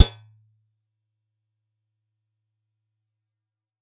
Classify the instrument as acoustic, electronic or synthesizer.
acoustic